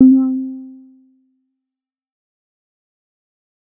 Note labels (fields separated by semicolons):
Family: bass; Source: synthesizer; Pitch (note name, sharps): C4; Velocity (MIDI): 25; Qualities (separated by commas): dark, fast decay